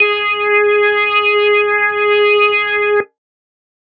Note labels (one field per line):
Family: organ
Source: electronic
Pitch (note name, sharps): G#4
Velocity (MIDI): 100